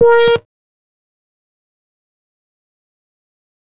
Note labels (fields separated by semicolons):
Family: bass; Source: synthesizer; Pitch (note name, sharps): A#4; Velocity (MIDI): 50; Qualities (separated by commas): fast decay, percussive